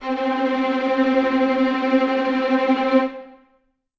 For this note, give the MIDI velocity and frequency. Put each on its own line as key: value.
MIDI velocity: 100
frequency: 261.6 Hz